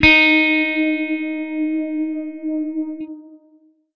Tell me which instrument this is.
electronic guitar